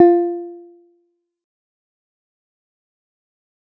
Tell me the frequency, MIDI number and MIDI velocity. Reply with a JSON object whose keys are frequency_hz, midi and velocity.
{"frequency_hz": 349.2, "midi": 65, "velocity": 25}